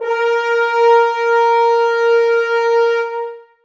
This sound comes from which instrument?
acoustic brass instrument